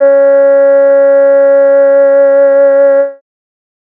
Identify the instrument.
synthesizer voice